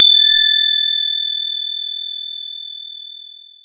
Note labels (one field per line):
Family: mallet percussion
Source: electronic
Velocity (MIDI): 75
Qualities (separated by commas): bright, distorted, long release, non-linear envelope